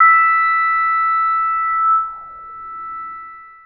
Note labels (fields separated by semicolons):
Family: synthesizer lead; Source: synthesizer; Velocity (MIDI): 25; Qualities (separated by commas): long release